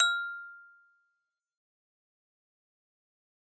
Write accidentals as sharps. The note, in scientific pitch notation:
F6